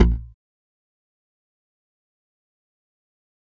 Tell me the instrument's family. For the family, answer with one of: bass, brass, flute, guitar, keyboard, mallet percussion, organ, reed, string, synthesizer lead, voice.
bass